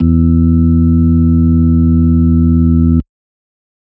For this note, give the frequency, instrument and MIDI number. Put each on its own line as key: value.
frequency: 82.41 Hz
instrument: electronic organ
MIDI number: 40